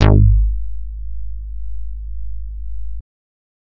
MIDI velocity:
127